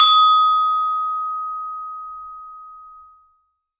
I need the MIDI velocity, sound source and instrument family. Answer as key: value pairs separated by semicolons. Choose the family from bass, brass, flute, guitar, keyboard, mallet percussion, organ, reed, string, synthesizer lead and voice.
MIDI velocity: 50; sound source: acoustic; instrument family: mallet percussion